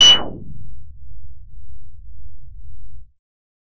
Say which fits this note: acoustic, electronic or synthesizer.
synthesizer